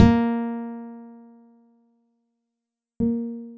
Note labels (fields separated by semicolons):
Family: guitar; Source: acoustic; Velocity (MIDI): 127